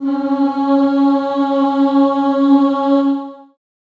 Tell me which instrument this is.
acoustic voice